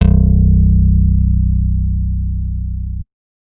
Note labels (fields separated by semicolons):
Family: guitar; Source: acoustic; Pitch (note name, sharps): B0; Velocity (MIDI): 100